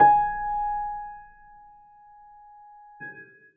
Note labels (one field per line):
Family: keyboard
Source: acoustic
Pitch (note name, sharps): G#5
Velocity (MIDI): 50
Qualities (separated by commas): reverb